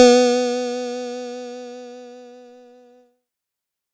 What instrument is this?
electronic keyboard